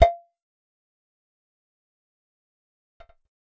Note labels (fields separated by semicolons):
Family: bass; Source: synthesizer; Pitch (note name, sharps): F5; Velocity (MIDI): 75; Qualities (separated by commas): fast decay, percussive